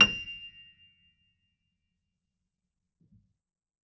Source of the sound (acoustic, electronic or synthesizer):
acoustic